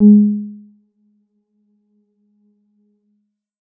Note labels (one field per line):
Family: keyboard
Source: electronic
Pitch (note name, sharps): G#3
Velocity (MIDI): 50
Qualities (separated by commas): dark, percussive, reverb